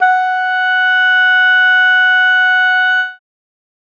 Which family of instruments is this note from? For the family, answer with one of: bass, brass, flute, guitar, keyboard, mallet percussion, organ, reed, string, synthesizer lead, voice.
reed